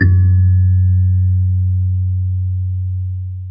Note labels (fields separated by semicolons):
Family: mallet percussion; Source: acoustic; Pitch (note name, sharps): F#2; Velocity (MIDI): 50; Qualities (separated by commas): dark, long release, reverb